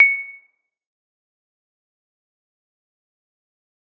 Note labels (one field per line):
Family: mallet percussion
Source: acoustic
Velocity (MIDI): 100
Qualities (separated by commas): fast decay, percussive, reverb